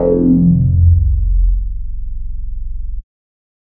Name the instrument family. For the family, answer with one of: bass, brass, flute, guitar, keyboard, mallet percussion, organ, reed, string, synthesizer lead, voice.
bass